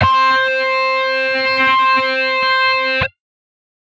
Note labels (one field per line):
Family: guitar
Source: synthesizer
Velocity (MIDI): 100